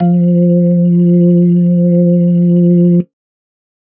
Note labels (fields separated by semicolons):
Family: organ; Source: electronic; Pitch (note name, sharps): F3; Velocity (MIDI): 127